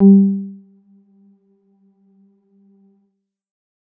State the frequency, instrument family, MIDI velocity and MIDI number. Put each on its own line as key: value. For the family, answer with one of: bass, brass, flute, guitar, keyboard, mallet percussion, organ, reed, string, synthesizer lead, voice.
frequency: 196 Hz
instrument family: keyboard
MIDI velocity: 100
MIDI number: 55